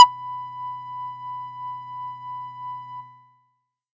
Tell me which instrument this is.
synthesizer bass